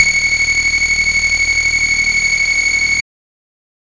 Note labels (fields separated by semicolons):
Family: bass; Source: synthesizer; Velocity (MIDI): 127; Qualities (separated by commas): distorted